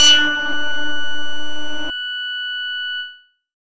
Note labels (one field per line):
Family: bass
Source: synthesizer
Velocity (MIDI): 100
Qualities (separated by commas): bright, distorted